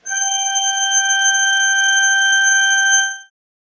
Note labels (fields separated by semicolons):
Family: organ; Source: acoustic; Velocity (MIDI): 127; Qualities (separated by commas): reverb